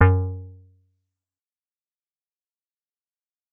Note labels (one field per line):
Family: bass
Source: synthesizer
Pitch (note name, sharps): F#2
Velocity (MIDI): 127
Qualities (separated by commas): dark, fast decay, percussive